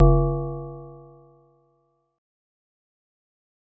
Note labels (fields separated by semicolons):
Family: mallet percussion; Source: acoustic; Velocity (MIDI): 127; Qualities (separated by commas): fast decay